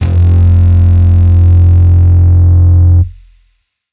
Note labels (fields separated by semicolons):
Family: bass; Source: electronic; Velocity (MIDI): 50; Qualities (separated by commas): bright, distorted